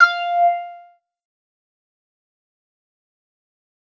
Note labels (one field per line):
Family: bass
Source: synthesizer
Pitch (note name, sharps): F5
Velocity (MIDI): 25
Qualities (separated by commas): distorted, fast decay